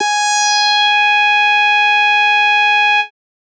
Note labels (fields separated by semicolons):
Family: bass; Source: synthesizer; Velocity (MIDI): 127; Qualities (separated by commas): bright, distorted